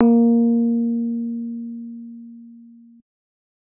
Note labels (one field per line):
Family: keyboard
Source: electronic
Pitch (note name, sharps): A#3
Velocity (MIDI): 75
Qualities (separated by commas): dark